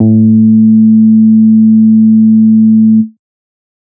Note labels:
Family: bass; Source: synthesizer; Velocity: 75

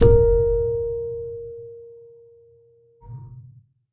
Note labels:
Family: keyboard; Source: acoustic; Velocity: 25; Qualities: dark, reverb

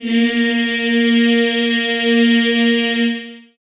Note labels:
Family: voice; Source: acoustic; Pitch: A#3; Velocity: 100; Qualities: reverb

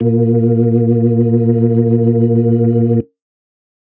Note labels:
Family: organ; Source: electronic; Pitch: A#2; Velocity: 75

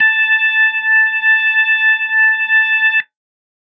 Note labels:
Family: organ; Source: electronic; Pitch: A5; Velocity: 100

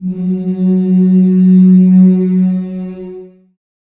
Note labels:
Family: voice; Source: acoustic; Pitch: F#3; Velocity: 25; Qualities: reverb

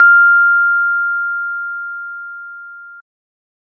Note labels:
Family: organ; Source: electronic; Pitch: F6; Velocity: 75

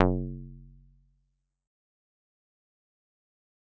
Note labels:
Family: mallet percussion; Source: acoustic; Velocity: 75; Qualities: fast decay, percussive

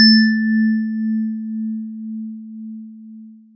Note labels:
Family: mallet percussion; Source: acoustic; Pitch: A3; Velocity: 127; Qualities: long release

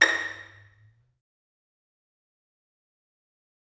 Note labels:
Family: string; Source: acoustic; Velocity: 100; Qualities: fast decay, percussive, reverb

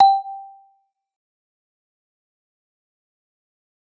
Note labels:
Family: mallet percussion; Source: acoustic; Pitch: G5; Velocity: 100; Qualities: fast decay, percussive

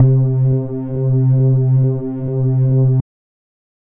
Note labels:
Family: bass; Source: synthesizer; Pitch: C3; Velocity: 100; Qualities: dark

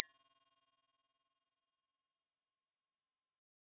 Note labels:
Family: guitar; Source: synthesizer; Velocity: 127; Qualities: bright

